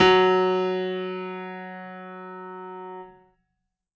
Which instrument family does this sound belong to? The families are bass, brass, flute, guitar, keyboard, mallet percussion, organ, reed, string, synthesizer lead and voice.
keyboard